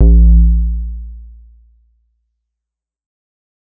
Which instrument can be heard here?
synthesizer bass